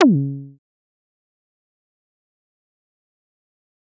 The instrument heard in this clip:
synthesizer bass